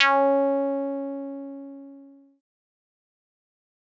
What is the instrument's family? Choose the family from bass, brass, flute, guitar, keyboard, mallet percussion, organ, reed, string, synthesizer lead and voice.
synthesizer lead